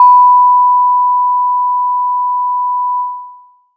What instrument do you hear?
acoustic mallet percussion instrument